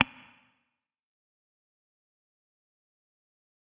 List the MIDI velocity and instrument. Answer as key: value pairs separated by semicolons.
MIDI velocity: 25; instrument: electronic guitar